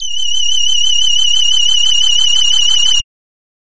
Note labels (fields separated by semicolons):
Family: voice; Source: synthesizer; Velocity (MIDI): 100; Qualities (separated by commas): bright